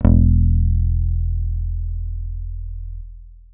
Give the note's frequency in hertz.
41.2 Hz